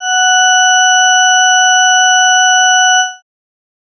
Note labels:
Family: organ; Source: electronic; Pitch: F#5; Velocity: 50

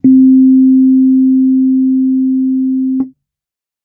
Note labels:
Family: keyboard; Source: electronic; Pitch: C4; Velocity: 25; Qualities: dark

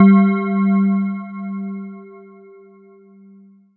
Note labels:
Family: mallet percussion; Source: electronic; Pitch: G3; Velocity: 50; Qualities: long release

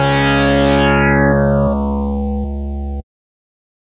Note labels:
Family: bass; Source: synthesizer; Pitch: C#2; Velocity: 100; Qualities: bright, distorted

